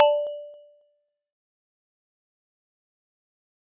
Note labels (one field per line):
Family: mallet percussion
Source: acoustic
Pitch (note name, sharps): D5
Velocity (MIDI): 100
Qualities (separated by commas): fast decay, percussive